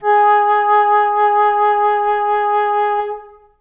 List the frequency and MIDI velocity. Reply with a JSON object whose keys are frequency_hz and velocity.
{"frequency_hz": 415.3, "velocity": 75}